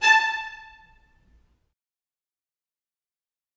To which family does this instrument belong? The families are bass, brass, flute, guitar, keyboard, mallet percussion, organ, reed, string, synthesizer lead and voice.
string